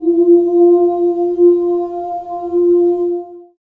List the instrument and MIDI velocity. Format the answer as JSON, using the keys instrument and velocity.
{"instrument": "acoustic voice", "velocity": 75}